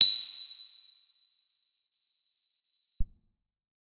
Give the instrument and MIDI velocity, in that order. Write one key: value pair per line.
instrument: electronic guitar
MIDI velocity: 75